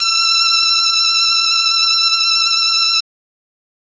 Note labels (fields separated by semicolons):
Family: reed; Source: electronic; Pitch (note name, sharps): E6; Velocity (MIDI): 127; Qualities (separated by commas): reverb